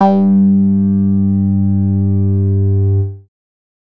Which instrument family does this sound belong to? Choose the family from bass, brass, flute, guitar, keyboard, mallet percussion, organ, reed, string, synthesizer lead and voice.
bass